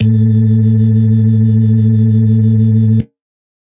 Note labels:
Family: organ; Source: electronic; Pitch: A2; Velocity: 127

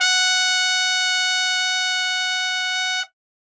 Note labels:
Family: brass; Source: acoustic; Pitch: F#5; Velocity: 127; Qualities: bright

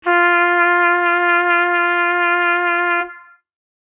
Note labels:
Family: brass; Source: acoustic; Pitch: F4; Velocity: 25; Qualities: distorted

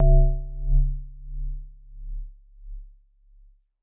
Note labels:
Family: mallet percussion; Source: acoustic; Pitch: C#1; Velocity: 50; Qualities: dark, non-linear envelope

